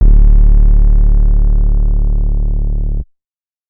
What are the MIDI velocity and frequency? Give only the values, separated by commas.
25, 36.71 Hz